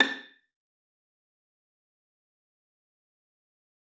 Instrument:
acoustic string instrument